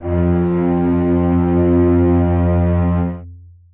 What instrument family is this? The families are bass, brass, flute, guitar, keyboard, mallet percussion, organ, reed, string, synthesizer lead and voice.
string